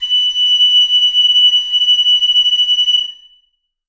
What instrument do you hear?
acoustic flute